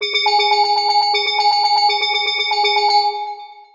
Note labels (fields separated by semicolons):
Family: mallet percussion; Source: synthesizer; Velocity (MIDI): 25; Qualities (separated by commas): long release, multiphonic, tempo-synced